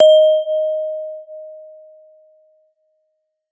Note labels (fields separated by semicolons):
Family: mallet percussion; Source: acoustic; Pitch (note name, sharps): D#5; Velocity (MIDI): 127; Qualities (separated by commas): non-linear envelope